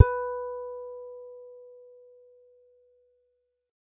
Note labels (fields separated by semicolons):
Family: guitar; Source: acoustic; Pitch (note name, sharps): B4; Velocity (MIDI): 25; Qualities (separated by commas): dark